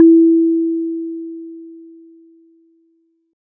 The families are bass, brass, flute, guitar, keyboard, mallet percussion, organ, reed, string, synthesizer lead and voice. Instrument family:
mallet percussion